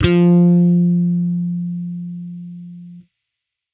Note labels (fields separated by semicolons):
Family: bass; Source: electronic; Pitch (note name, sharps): F3; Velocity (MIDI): 127; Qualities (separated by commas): distorted